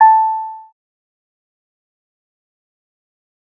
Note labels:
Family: bass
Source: synthesizer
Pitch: A5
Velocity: 50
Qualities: fast decay, percussive

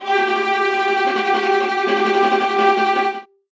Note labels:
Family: string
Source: acoustic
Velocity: 127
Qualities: bright, non-linear envelope, reverb

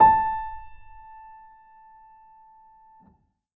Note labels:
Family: keyboard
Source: acoustic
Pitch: A5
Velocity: 25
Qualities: reverb

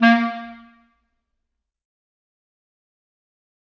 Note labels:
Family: reed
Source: acoustic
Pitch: A#3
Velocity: 127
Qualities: fast decay, percussive, reverb

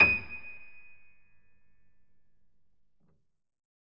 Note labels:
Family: keyboard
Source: acoustic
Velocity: 75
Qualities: reverb

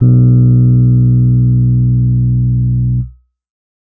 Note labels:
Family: keyboard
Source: electronic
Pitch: B1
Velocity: 75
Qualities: distorted

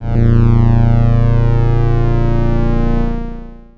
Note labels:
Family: organ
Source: electronic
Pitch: A#0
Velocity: 25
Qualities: distorted, long release

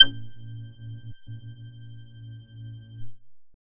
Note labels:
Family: bass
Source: synthesizer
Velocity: 50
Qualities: long release

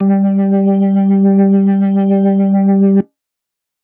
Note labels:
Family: organ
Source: electronic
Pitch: G3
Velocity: 25

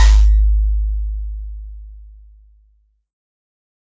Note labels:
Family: keyboard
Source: synthesizer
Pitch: G#1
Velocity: 100

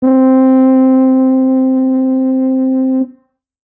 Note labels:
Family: brass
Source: acoustic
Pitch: C4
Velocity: 100

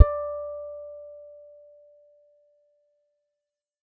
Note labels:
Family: guitar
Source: acoustic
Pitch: D5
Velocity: 127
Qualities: dark

